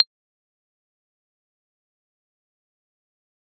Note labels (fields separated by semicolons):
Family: mallet percussion; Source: acoustic; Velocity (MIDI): 100; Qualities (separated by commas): dark, fast decay, percussive, reverb